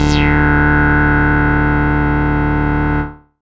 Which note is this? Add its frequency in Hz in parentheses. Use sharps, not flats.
D1 (36.71 Hz)